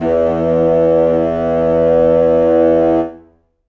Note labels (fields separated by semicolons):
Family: reed; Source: acoustic; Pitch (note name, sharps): E2; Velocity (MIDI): 100; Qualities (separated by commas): reverb